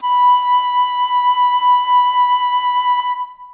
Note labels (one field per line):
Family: flute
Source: acoustic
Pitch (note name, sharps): B5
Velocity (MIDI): 100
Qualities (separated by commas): long release, reverb